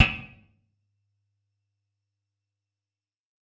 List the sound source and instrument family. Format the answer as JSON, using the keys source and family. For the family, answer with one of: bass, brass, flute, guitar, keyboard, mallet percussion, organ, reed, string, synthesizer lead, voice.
{"source": "electronic", "family": "guitar"}